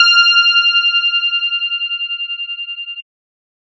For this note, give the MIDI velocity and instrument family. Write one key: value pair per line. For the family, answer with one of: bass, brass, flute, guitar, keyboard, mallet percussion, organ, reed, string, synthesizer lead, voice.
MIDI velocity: 75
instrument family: bass